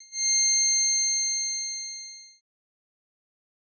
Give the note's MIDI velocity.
50